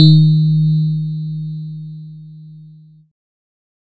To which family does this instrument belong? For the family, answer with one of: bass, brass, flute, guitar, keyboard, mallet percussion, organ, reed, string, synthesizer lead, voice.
keyboard